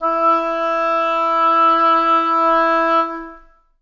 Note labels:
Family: reed; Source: acoustic; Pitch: E4; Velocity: 75; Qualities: long release, reverb

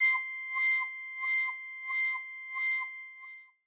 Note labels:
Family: voice; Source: synthesizer; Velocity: 75; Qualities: bright, long release, non-linear envelope, tempo-synced

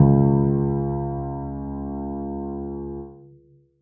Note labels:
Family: keyboard; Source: acoustic; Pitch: C#2; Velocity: 75; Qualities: reverb

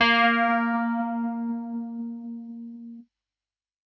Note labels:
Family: keyboard; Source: electronic; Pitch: A#3; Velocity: 127

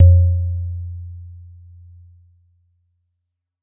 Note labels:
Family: mallet percussion; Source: acoustic; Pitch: F2; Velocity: 100; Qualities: dark

